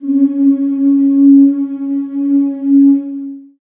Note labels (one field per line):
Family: voice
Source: acoustic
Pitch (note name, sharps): C#4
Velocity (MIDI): 127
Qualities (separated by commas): long release, reverb